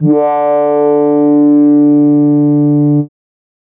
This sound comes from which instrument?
synthesizer keyboard